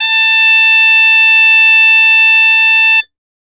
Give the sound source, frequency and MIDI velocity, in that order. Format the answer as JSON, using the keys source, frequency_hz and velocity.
{"source": "acoustic", "frequency_hz": 880, "velocity": 75}